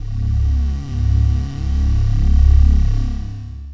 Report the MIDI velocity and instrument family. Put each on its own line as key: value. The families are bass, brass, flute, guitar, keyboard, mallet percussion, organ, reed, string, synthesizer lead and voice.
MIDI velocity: 75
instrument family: voice